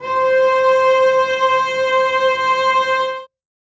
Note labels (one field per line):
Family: string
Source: acoustic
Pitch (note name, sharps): C5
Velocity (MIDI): 75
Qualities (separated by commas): reverb